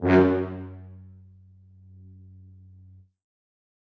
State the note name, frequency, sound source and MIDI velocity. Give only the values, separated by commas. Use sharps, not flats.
F#2, 92.5 Hz, acoustic, 75